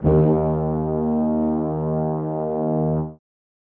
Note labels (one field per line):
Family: brass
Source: acoustic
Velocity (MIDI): 50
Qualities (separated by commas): reverb